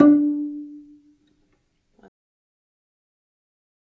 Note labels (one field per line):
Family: string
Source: acoustic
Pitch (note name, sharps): D4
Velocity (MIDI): 50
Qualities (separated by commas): dark, fast decay, reverb